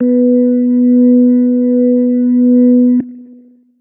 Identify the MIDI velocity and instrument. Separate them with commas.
25, electronic organ